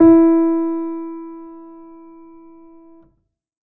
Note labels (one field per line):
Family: keyboard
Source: acoustic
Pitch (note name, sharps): E4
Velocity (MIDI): 50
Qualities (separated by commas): reverb